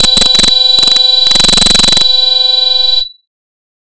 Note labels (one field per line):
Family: bass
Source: synthesizer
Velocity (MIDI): 127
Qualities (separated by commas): bright, distorted